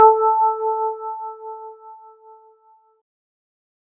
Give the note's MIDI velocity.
75